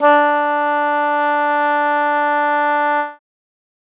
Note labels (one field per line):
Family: reed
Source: acoustic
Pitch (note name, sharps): D4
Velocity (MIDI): 25